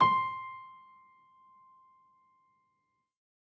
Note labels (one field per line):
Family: keyboard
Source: acoustic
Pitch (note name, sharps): C6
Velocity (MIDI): 100